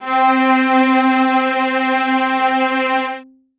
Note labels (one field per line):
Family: string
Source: acoustic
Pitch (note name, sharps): C4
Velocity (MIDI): 127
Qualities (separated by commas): reverb